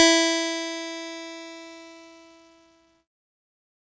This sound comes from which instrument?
electronic keyboard